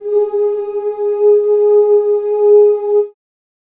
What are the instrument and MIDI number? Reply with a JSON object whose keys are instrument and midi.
{"instrument": "acoustic voice", "midi": 68}